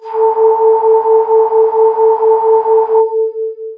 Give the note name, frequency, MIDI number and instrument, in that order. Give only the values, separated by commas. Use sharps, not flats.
A4, 440 Hz, 69, synthesizer voice